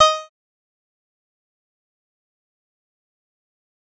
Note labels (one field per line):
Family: bass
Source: synthesizer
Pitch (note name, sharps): D#5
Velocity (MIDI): 75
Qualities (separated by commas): bright, distorted, fast decay, percussive